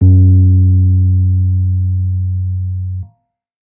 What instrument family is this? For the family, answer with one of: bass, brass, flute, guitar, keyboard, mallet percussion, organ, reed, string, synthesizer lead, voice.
keyboard